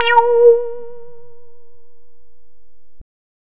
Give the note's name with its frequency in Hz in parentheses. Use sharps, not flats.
A#4 (466.2 Hz)